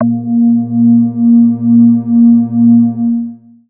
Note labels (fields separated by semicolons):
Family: bass; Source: synthesizer; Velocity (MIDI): 25; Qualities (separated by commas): dark, long release, multiphonic